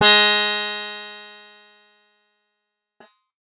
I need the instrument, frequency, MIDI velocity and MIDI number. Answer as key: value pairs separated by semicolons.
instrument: acoustic guitar; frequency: 207.7 Hz; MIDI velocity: 127; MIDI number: 56